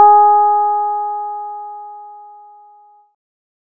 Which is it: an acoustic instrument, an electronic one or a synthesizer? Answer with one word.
synthesizer